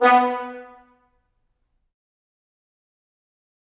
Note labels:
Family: brass; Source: acoustic; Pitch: B3; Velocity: 100; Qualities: fast decay, percussive, reverb

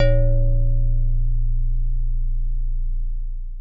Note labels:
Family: mallet percussion; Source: acoustic; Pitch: A#0; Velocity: 75; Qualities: dark, long release, reverb

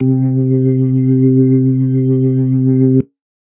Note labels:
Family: organ; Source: electronic; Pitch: C3; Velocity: 100

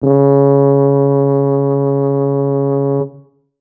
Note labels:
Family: brass; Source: acoustic; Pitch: C#3; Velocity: 75; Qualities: dark

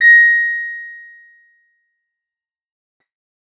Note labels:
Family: guitar; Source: acoustic; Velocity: 127; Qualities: bright, distorted, fast decay

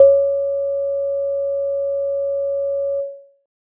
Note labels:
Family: keyboard; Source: electronic; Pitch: C#5; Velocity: 50; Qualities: dark

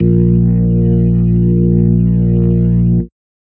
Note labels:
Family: organ; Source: electronic; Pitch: A#1; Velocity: 100; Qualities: dark, distorted

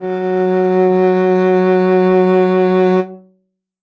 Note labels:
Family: string; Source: acoustic; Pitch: F#3; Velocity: 25; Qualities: reverb

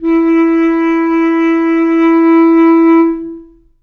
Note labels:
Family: reed; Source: acoustic; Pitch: E4; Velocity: 25; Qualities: long release, reverb

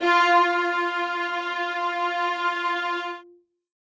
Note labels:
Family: string; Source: acoustic; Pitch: F4; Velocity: 127; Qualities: reverb

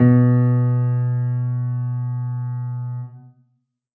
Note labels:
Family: keyboard; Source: acoustic; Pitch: B2; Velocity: 75

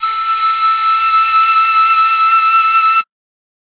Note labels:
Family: flute; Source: acoustic; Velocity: 75; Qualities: bright

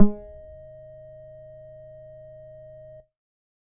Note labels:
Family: bass; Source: synthesizer; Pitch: G#3; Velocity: 25; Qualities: distorted, percussive

